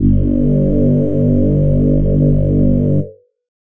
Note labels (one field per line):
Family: voice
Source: synthesizer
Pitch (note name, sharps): G1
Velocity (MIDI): 75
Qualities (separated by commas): multiphonic